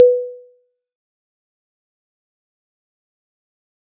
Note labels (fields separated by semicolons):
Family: mallet percussion; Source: acoustic; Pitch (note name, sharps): B4; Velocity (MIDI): 100; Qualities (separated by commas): fast decay, percussive